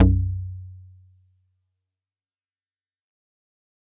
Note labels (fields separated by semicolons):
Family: mallet percussion; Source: acoustic; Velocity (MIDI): 100; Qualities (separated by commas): fast decay, multiphonic